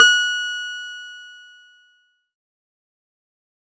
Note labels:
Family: keyboard; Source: electronic; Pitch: F#6; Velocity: 100; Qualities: distorted, fast decay

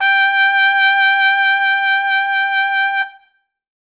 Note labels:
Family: brass; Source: acoustic; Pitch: G5; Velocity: 100

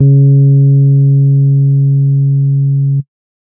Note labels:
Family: keyboard; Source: electronic; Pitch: C#3; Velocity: 50; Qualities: dark

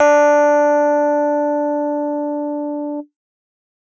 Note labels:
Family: keyboard; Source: acoustic; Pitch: D4; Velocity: 127

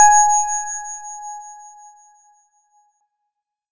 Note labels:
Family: organ; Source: electronic; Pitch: G#5; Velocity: 25; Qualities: bright

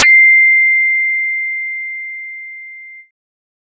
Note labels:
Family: bass; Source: synthesizer; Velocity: 100; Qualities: bright

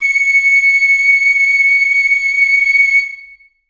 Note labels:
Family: reed; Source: acoustic; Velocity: 127; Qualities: reverb

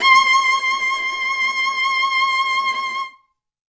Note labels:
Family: string; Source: acoustic; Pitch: C6; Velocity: 127; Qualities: bright, reverb

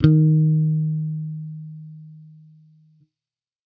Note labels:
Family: bass; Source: electronic; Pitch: D#3; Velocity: 100

